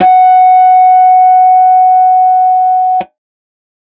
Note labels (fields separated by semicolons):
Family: guitar; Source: electronic; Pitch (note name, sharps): F#5; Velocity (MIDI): 50; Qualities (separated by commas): distorted